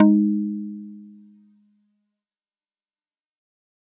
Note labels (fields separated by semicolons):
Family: mallet percussion; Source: acoustic; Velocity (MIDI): 100; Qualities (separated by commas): fast decay, multiphonic